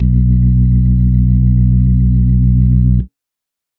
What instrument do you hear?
electronic organ